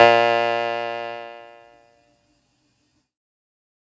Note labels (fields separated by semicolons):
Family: keyboard; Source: electronic; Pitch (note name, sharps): A#2; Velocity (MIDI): 100; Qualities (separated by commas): bright, distorted